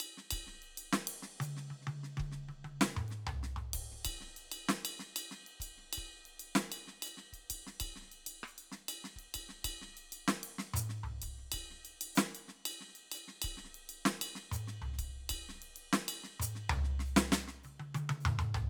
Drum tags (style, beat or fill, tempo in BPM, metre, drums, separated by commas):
Afro-Cuban, beat, 128 BPM, 4/4, ride, ride bell, hi-hat pedal, snare, cross-stick, high tom, mid tom, floor tom, kick